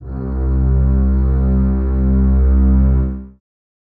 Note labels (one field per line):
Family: string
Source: acoustic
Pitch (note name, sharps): C2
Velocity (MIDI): 25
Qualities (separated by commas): dark, reverb